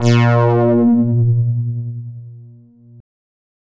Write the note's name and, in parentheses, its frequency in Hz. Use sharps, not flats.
A#2 (116.5 Hz)